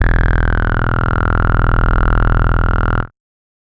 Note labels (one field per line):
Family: bass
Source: synthesizer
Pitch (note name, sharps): E0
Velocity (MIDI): 25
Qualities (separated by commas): bright, distorted, multiphonic